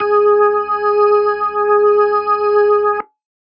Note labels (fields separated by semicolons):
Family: organ; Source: electronic; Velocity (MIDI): 25